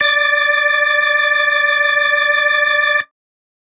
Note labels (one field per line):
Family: organ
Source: electronic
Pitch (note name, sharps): D5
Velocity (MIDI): 100